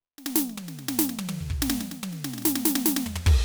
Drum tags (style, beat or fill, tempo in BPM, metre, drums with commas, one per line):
rock
fill
145 BPM
4/4
ride, hi-hat pedal, snare, high tom, floor tom, kick